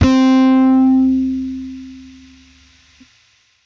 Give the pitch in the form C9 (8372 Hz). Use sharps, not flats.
C4 (261.6 Hz)